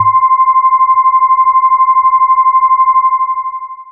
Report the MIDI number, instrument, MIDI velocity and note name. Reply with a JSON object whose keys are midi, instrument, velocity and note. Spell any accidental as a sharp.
{"midi": 84, "instrument": "synthesizer bass", "velocity": 50, "note": "C6"}